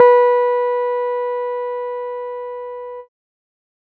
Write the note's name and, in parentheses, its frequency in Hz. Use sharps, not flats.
B4 (493.9 Hz)